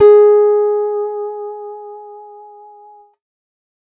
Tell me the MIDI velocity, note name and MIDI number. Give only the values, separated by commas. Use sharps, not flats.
25, G#4, 68